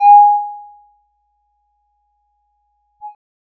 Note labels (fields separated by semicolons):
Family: bass; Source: synthesizer; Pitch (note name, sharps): G#5; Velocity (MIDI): 50; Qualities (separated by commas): percussive